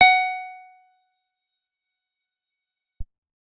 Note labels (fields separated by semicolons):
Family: guitar; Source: acoustic; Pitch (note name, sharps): F#5; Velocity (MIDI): 75; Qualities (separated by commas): percussive